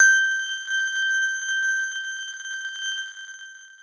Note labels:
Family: guitar; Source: electronic; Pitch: G6; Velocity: 127; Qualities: bright, long release

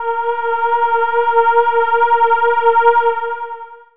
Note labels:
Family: voice; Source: synthesizer; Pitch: A#4; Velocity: 75; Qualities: distorted, long release

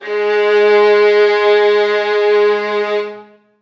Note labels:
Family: string; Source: acoustic; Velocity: 50; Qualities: reverb

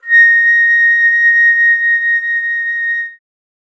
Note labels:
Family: flute; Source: acoustic; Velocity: 50; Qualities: bright

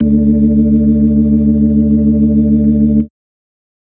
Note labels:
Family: organ; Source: electronic; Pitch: D2; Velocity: 75; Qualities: dark

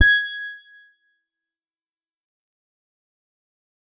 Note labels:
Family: guitar; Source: electronic; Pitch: G#6; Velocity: 25; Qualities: distorted, fast decay, percussive

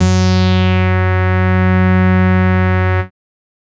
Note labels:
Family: bass; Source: synthesizer; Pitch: F#2; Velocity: 127; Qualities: bright, distorted

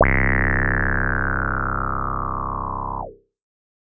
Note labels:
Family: bass; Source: synthesizer; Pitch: C1; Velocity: 127

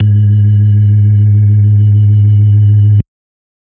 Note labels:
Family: organ; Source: electronic; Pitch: G#2; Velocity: 50; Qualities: dark

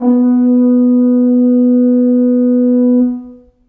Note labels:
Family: brass; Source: acoustic; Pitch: B3; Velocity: 25; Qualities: dark, long release, reverb

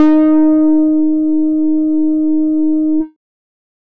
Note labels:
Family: bass; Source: synthesizer; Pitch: D#4; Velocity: 25; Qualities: distorted, multiphonic, tempo-synced

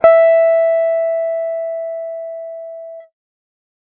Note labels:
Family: guitar; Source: electronic; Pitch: E5; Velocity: 50

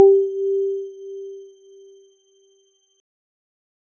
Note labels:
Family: keyboard; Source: electronic; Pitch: G4; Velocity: 127; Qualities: dark

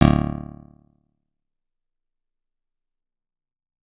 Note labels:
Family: guitar; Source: acoustic; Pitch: D1; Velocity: 127; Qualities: percussive

